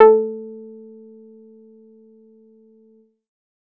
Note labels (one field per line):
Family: bass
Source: synthesizer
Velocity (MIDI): 75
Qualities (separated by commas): dark, percussive